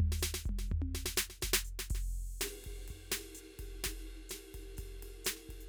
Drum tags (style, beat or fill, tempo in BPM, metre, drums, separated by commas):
bossa nova, beat, 127 BPM, 4/4, crash, ride, closed hi-hat, hi-hat pedal, snare, high tom, mid tom, floor tom, kick